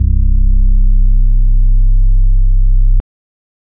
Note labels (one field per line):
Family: organ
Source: electronic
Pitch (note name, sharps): C1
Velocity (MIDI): 50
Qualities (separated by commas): dark